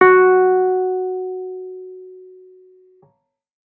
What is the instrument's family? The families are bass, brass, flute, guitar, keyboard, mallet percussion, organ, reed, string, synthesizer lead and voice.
keyboard